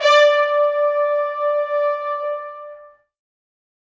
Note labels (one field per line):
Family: brass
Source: acoustic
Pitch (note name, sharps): D5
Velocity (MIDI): 75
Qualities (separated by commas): bright, reverb